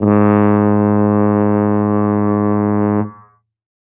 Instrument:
acoustic brass instrument